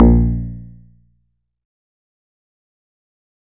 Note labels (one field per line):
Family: guitar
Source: acoustic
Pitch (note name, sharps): A#1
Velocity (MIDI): 50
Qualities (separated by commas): dark, distorted, fast decay